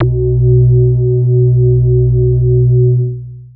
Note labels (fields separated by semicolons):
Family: bass; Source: synthesizer; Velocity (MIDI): 50; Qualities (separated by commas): distorted, long release, multiphonic